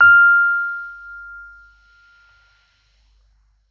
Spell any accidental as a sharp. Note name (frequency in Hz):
F6 (1397 Hz)